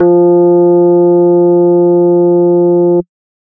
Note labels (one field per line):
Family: organ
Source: electronic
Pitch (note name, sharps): F3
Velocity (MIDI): 100